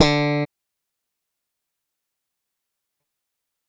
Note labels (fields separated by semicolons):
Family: bass; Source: electronic; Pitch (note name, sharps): D3; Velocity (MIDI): 75; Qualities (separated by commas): fast decay